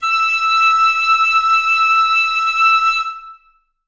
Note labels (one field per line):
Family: flute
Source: acoustic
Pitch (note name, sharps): E6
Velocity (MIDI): 127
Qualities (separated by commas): reverb